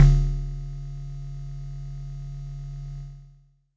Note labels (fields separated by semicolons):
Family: mallet percussion; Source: acoustic; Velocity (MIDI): 50; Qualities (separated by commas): distorted